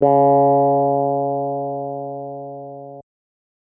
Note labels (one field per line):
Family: keyboard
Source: electronic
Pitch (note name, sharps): C#3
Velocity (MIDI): 50